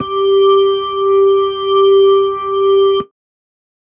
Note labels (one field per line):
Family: keyboard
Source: electronic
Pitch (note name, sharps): G4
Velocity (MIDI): 100